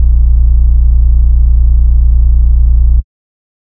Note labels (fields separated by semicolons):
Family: bass; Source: synthesizer; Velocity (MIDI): 25; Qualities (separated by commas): dark, distorted